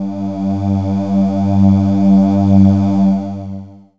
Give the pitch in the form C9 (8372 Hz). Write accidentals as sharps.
G2 (98 Hz)